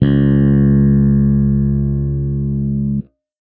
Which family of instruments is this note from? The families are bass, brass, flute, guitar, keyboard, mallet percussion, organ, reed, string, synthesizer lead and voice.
bass